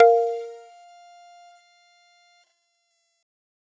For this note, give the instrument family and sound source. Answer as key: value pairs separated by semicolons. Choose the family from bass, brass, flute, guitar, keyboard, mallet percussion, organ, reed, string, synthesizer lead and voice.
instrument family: mallet percussion; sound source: acoustic